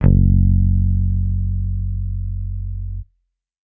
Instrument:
electronic bass